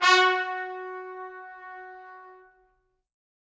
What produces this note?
acoustic brass instrument